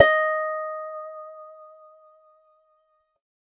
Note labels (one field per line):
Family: guitar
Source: acoustic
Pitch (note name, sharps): D#5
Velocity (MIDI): 50